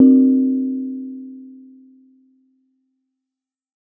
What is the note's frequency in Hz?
261.6 Hz